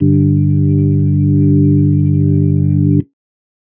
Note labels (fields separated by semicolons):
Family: organ; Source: electronic; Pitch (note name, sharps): G1; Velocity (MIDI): 50; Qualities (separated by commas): dark